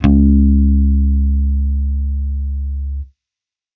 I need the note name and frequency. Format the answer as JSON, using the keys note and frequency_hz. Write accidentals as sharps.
{"note": "C#2", "frequency_hz": 69.3}